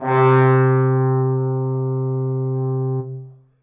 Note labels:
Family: brass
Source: acoustic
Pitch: C3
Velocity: 50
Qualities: bright, reverb

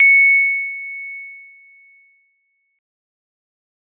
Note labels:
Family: keyboard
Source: electronic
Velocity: 25

